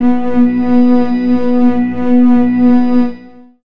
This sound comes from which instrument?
electronic organ